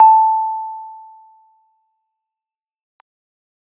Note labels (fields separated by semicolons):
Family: keyboard; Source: electronic; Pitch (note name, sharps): A5; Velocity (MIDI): 25